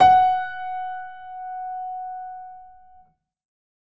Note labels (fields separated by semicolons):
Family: keyboard; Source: acoustic; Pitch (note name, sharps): F#5; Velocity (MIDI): 127; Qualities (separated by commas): reverb